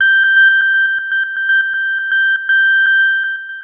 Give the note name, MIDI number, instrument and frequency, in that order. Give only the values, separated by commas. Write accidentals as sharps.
G6, 91, synthesizer lead, 1568 Hz